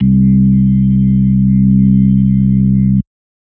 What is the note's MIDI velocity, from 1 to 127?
100